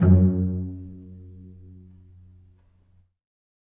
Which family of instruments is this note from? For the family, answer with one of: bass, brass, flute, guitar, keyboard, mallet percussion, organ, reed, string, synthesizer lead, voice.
string